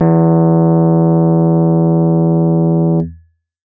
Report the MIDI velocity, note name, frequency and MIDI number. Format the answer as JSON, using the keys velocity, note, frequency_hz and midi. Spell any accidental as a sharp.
{"velocity": 127, "note": "E2", "frequency_hz": 82.41, "midi": 40}